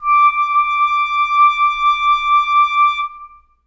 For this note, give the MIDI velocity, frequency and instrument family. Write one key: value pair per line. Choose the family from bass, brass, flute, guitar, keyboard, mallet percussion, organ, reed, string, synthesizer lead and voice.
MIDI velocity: 75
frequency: 1175 Hz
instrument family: reed